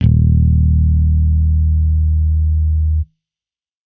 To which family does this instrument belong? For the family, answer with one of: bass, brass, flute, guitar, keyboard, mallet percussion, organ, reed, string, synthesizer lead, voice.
bass